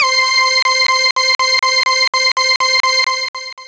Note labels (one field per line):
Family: synthesizer lead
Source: synthesizer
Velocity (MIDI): 100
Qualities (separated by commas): bright, long release